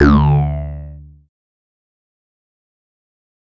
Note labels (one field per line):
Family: bass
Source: synthesizer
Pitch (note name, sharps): D2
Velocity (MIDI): 50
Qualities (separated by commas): distorted, fast decay